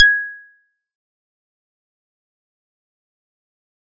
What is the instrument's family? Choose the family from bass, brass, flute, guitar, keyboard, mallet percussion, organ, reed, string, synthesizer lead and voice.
mallet percussion